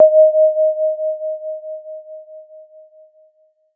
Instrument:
electronic keyboard